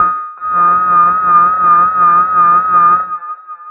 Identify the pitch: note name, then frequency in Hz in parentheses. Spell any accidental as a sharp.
D#6 (1245 Hz)